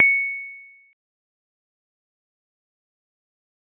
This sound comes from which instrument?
acoustic mallet percussion instrument